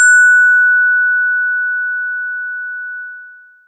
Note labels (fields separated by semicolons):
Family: mallet percussion; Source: electronic; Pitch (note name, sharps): F#6; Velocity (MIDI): 50; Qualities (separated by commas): bright, long release, multiphonic